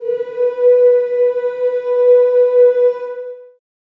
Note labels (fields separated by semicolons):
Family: voice; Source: acoustic; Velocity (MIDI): 127; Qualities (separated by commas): long release, reverb